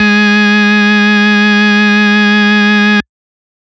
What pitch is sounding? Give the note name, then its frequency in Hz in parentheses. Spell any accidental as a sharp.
G#3 (207.7 Hz)